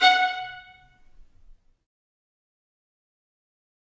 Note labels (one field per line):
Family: string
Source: acoustic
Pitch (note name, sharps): F#5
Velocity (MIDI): 75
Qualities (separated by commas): fast decay, percussive, reverb